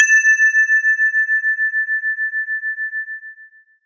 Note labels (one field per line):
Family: guitar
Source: synthesizer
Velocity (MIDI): 25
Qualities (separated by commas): bright, long release